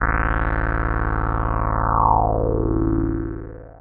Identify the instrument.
synthesizer lead